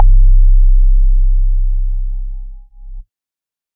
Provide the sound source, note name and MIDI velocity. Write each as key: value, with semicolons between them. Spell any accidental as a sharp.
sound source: electronic; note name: C1; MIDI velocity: 100